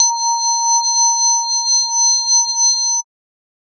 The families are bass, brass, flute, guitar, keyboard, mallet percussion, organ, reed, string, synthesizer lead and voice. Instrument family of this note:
mallet percussion